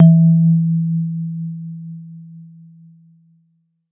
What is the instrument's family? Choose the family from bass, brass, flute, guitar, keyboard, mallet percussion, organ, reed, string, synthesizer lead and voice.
mallet percussion